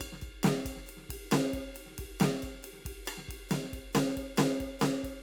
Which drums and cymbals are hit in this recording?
ride, ride bell, hi-hat pedal, snare, cross-stick and kick